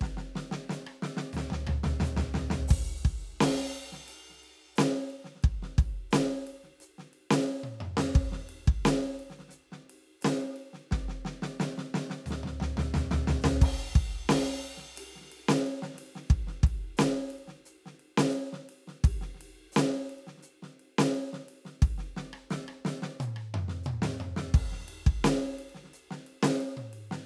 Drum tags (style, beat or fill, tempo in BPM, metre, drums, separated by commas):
rock, beat, 88 BPM, 4/4, crash, ride, open hi-hat, hi-hat pedal, snare, cross-stick, high tom, mid tom, floor tom, kick